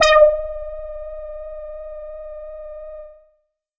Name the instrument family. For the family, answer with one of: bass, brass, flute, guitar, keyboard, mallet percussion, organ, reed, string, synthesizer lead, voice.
bass